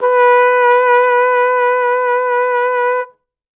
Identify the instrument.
acoustic brass instrument